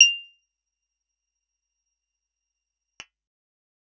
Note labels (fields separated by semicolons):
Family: guitar; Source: acoustic; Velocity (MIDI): 100; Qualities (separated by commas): fast decay, percussive